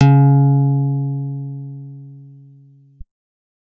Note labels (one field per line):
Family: guitar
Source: acoustic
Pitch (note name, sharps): C#3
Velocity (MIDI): 100